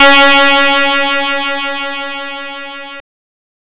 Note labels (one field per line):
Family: guitar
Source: synthesizer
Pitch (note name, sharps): C#4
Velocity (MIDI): 75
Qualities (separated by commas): bright, distorted